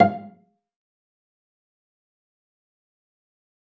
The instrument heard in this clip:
acoustic string instrument